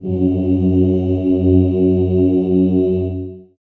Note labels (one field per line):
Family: voice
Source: acoustic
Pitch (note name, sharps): F#2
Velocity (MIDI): 127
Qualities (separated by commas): dark, long release, reverb